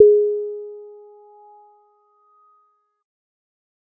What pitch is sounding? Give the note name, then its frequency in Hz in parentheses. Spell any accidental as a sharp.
G#4 (415.3 Hz)